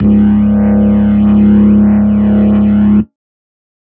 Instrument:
electronic organ